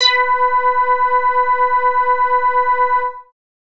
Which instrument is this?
synthesizer bass